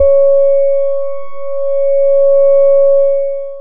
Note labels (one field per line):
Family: bass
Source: synthesizer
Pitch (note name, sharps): C#5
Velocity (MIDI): 25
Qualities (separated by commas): long release